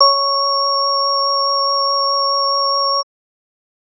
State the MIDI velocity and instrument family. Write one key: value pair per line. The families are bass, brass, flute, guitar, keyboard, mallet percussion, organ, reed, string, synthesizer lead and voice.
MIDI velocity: 25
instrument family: organ